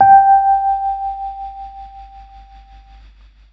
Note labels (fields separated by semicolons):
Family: keyboard; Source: electronic; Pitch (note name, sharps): G5; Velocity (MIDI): 25; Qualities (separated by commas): long release